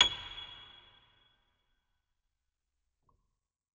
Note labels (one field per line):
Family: organ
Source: electronic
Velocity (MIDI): 127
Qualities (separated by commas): fast decay, percussive, reverb